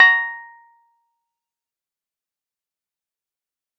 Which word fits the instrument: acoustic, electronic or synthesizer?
electronic